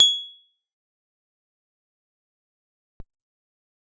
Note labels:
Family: guitar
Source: acoustic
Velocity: 75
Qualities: bright, fast decay, percussive

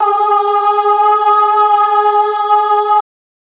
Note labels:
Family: voice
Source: electronic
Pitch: G#4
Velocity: 127

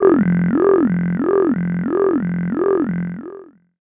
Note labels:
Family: voice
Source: synthesizer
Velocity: 50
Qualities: long release, non-linear envelope, tempo-synced

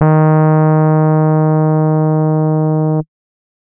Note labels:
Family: keyboard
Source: electronic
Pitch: D#3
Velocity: 127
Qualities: dark

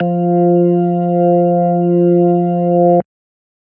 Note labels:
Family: organ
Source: electronic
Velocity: 25

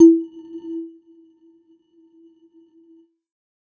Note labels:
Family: mallet percussion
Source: electronic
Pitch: E4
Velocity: 50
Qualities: non-linear envelope

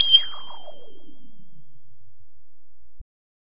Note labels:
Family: bass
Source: synthesizer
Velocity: 100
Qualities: bright, distorted

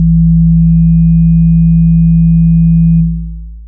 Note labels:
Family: synthesizer lead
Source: synthesizer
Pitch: A1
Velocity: 50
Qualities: long release

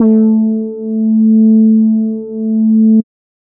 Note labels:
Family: bass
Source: synthesizer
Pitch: A3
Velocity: 100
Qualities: dark

